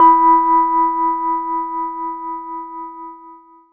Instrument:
electronic keyboard